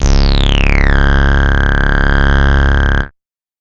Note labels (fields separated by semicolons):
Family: bass; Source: synthesizer; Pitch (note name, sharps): C#1; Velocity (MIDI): 127; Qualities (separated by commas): bright, distorted, multiphonic